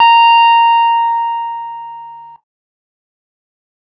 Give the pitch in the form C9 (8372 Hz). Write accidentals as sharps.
A#5 (932.3 Hz)